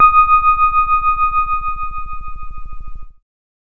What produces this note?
electronic keyboard